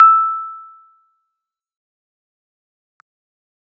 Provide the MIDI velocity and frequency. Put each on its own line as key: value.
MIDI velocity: 25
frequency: 1319 Hz